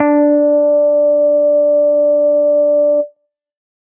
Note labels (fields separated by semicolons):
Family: bass; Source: synthesizer; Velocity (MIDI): 100